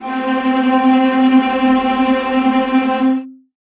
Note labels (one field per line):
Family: string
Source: acoustic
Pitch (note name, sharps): C4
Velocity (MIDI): 50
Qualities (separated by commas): bright, non-linear envelope, reverb